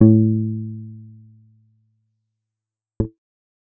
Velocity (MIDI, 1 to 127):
50